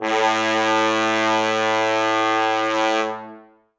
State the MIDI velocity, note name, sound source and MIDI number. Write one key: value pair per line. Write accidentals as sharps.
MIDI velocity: 127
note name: A2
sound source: acoustic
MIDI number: 45